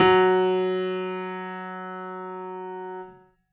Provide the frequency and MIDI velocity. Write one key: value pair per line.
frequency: 185 Hz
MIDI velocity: 100